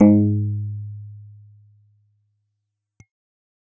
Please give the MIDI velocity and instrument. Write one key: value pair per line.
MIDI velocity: 100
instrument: electronic keyboard